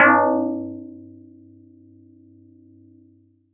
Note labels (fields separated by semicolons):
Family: mallet percussion; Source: acoustic; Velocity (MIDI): 127